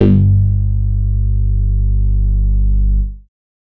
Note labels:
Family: bass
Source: synthesizer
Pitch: G1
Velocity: 50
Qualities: distorted

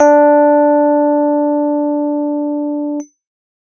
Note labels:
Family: keyboard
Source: electronic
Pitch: D4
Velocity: 100

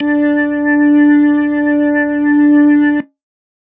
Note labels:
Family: organ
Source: electronic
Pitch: D4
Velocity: 50

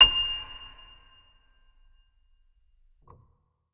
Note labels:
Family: organ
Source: electronic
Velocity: 75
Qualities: percussive, reverb

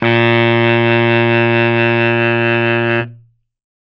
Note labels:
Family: reed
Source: acoustic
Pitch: A#2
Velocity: 75

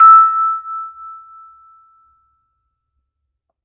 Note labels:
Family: mallet percussion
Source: acoustic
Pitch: E6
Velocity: 75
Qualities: reverb

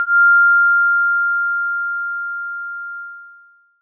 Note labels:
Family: mallet percussion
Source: electronic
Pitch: F6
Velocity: 100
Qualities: bright, multiphonic

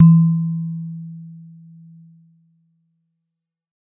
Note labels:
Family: mallet percussion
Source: acoustic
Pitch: E3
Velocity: 75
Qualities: dark

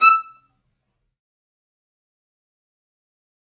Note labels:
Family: string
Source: acoustic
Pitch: E6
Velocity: 75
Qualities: fast decay, percussive, reverb

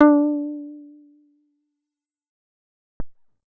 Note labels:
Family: bass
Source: synthesizer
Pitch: D4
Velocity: 25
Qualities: dark, fast decay

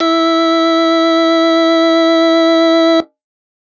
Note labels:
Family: organ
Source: electronic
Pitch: E4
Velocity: 50

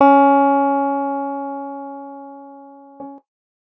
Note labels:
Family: guitar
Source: electronic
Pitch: C#4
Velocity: 50

